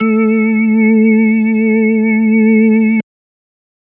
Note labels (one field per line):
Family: organ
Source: electronic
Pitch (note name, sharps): A3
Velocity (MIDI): 25